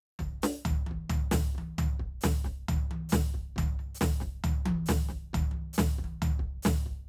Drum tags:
rock
beat
135 BPM
4/4
hi-hat pedal, snare, high tom, floor tom, kick

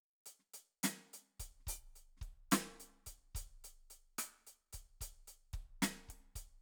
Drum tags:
blues shuffle
beat
72 BPM
4/4
closed hi-hat, open hi-hat, snare, cross-stick, kick

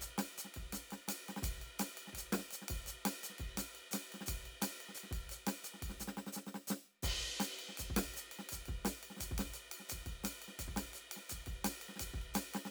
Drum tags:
breakbeat
beat
170 BPM
4/4
ride, hi-hat pedal, snare, kick

